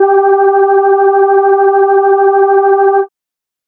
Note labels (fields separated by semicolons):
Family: organ; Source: electronic; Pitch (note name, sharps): G4; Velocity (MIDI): 25